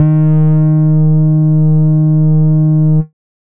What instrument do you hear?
synthesizer bass